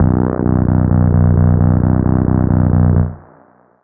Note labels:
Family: bass; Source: synthesizer; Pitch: B0; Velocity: 127; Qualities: long release, reverb

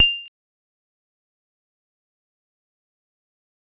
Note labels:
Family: mallet percussion; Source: acoustic; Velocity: 25; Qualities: bright, fast decay, percussive

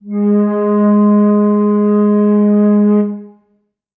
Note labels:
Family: flute; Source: acoustic; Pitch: G#3; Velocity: 25; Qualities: reverb

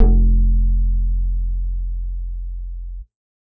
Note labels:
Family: bass; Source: synthesizer; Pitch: F1; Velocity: 127; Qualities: dark, reverb

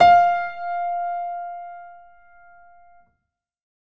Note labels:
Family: keyboard; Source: acoustic; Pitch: F5; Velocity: 127; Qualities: reverb

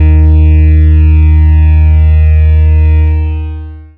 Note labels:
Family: bass; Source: synthesizer; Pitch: D#2; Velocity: 100; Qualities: long release

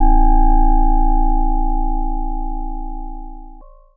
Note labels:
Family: mallet percussion; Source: synthesizer; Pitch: A0; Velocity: 75; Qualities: long release, multiphonic

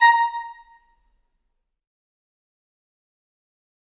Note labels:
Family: flute; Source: acoustic; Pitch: A#5; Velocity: 100; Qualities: fast decay, percussive, reverb

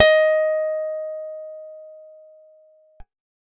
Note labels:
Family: guitar; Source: acoustic; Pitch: D#5; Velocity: 75

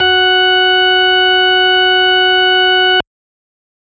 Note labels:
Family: organ; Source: electronic; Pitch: F#4; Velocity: 50

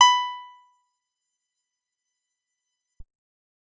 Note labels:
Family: guitar; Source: acoustic; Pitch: B5; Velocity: 127; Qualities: percussive

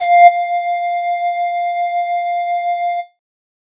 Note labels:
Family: flute; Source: synthesizer; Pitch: F5; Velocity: 25; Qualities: distorted

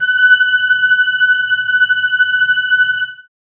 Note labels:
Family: keyboard; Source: synthesizer; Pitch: F#6; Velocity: 100; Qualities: bright

